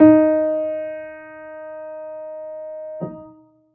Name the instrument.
acoustic keyboard